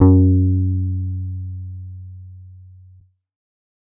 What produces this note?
synthesizer bass